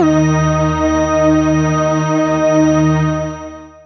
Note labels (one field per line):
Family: synthesizer lead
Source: synthesizer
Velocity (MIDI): 25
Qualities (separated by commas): long release